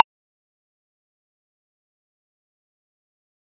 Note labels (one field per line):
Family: mallet percussion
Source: acoustic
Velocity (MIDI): 100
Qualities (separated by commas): fast decay, percussive